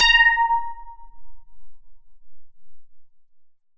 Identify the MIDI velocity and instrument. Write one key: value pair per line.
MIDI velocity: 127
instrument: synthesizer lead